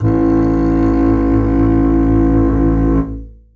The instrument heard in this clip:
acoustic string instrument